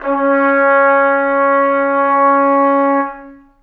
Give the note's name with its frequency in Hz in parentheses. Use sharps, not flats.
C#4 (277.2 Hz)